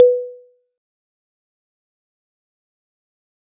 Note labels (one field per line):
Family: mallet percussion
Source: acoustic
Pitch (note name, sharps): B4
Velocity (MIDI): 50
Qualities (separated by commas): fast decay, percussive